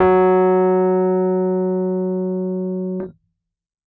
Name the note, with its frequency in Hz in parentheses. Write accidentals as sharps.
F#3 (185 Hz)